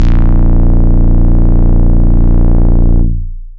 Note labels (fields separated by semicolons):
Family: bass; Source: synthesizer; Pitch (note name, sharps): A#0; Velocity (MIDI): 127; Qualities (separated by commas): distorted, long release, tempo-synced